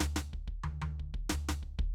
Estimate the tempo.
122 BPM